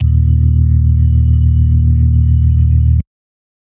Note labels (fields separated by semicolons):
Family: organ; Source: electronic; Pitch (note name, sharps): D#1; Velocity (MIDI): 127; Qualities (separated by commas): dark